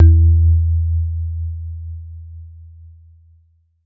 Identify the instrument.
acoustic mallet percussion instrument